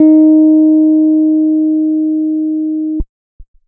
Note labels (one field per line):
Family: keyboard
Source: electronic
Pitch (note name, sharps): D#4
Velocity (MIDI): 25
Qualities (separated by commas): dark